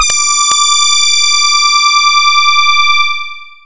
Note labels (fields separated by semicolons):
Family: voice; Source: synthesizer; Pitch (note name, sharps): D6; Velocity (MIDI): 127; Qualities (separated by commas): bright, long release